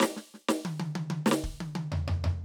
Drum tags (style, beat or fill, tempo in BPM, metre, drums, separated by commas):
funk rock, fill, 92 BPM, 4/4, snare, high tom, floor tom, kick